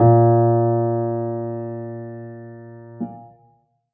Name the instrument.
acoustic keyboard